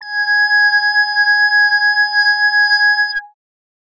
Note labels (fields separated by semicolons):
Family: bass; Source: synthesizer; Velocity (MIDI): 127; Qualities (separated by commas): bright, distorted, non-linear envelope